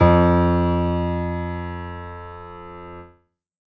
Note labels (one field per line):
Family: keyboard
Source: acoustic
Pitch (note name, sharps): F2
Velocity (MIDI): 100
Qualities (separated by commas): reverb